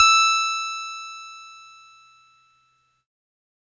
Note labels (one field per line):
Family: keyboard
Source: electronic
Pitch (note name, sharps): E6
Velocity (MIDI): 127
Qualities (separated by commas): bright, distorted